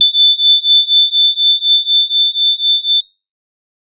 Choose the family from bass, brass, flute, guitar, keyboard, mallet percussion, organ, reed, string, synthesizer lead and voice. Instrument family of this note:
organ